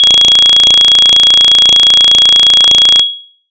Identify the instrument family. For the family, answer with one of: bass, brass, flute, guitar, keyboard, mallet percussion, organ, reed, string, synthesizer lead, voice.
bass